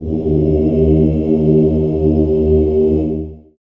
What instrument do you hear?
acoustic voice